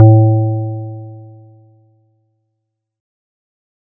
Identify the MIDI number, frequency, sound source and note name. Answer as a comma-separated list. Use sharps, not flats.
45, 110 Hz, electronic, A2